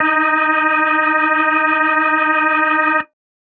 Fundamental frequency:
311.1 Hz